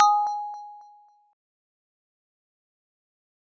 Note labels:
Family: mallet percussion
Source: acoustic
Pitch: G#5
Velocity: 25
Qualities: fast decay

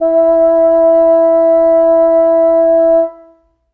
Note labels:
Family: reed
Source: acoustic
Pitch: E4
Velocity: 50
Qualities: reverb

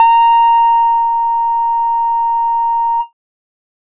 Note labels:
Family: bass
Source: synthesizer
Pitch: A#5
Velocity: 127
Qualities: distorted

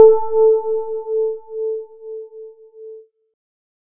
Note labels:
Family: keyboard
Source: electronic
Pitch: A4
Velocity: 50

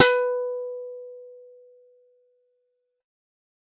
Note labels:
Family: guitar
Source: synthesizer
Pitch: B4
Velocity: 75

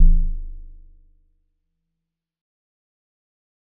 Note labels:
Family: mallet percussion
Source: acoustic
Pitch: A0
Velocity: 50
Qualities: dark, fast decay, percussive

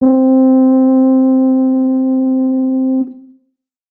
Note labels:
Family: brass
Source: acoustic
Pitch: C4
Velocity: 50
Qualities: dark

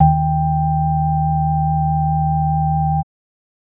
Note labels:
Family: organ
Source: electronic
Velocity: 75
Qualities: multiphonic

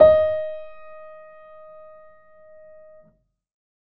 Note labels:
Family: keyboard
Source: acoustic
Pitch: D#5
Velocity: 50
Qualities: reverb

